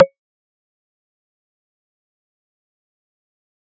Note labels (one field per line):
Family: mallet percussion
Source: electronic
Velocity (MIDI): 75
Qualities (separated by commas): fast decay, percussive